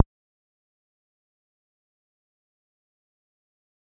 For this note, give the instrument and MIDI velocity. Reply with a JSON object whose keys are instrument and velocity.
{"instrument": "synthesizer bass", "velocity": 127}